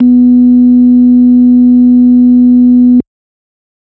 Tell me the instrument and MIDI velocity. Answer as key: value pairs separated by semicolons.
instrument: electronic organ; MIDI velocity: 75